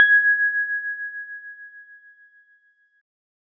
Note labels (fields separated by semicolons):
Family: keyboard; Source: electronic; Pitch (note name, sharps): G#6; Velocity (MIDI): 50